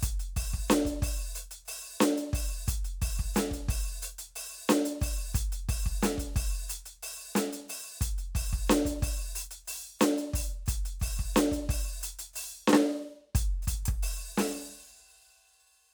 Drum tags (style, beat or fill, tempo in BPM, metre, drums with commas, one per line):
hip-hop
beat
90 BPM
4/4
closed hi-hat, open hi-hat, hi-hat pedal, snare, kick